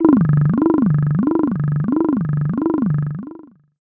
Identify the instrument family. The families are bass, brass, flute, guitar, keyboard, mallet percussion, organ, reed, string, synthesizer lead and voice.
voice